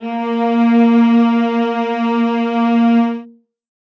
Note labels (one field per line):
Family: string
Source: acoustic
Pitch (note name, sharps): A#3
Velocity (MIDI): 100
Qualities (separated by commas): reverb